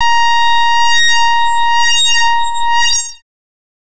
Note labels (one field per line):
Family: bass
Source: synthesizer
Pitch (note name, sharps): A#5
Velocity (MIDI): 127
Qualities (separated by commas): bright, distorted, non-linear envelope